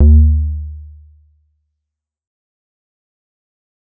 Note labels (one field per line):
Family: bass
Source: synthesizer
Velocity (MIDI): 50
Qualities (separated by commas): dark, fast decay